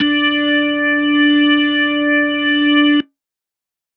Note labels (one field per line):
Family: organ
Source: electronic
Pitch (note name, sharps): D4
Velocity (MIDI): 50